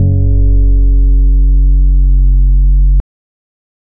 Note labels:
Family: organ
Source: electronic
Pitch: F#1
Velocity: 100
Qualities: dark

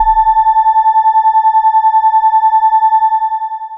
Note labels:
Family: bass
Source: synthesizer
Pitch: A5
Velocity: 25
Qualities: long release

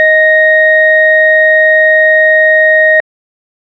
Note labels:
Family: organ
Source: electronic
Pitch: D#5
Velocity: 25

